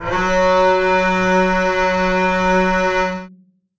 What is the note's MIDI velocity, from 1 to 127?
127